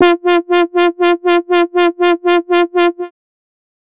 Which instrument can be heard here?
synthesizer bass